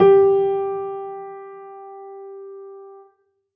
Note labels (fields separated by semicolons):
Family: keyboard; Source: acoustic; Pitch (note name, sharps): G4; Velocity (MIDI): 75; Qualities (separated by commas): reverb